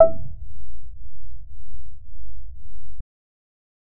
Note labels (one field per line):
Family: bass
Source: synthesizer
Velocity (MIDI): 50